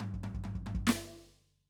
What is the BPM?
140 BPM